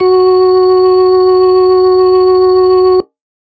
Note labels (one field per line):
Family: organ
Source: electronic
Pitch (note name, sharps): F#4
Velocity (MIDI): 127